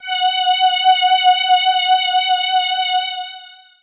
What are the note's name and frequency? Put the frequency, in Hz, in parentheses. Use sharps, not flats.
F#5 (740 Hz)